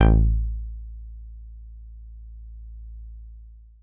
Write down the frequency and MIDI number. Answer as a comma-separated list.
55 Hz, 33